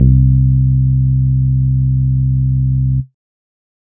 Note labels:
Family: bass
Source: synthesizer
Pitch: C2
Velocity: 25

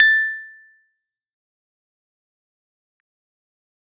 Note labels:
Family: keyboard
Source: electronic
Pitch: A6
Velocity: 127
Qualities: fast decay, percussive

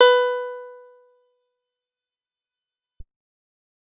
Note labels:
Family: guitar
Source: acoustic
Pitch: B4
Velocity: 100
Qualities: fast decay

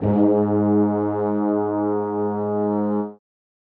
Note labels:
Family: brass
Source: acoustic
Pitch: G#2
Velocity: 25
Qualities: reverb

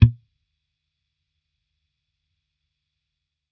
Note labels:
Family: bass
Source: electronic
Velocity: 25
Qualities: percussive

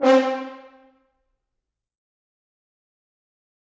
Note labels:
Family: brass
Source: acoustic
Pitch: C4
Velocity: 127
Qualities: bright, fast decay, percussive, reverb

